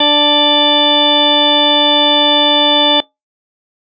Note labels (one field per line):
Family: organ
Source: electronic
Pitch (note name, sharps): D4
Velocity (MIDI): 127